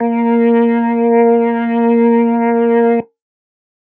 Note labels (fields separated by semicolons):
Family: organ; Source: electronic; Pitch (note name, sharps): A#3; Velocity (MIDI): 127; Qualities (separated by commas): distorted